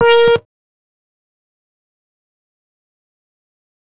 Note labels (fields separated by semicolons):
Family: bass; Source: synthesizer; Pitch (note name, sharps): A#4; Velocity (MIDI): 127; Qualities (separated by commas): fast decay, percussive